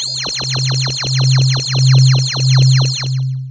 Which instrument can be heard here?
electronic mallet percussion instrument